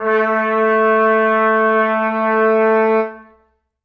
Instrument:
acoustic brass instrument